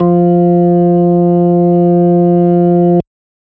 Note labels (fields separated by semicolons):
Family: organ; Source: electronic; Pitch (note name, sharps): F3; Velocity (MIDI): 127